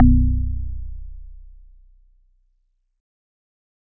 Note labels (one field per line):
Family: organ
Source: electronic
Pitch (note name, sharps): B0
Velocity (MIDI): 100